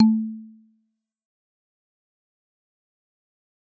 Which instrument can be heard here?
acoustic mallet percussion instrument